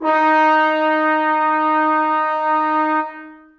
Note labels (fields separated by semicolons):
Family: brass; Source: acoustic; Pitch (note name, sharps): D#4; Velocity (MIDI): 50; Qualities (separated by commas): reverb